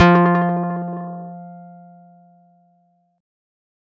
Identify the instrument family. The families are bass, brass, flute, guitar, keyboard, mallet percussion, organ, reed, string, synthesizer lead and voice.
guitar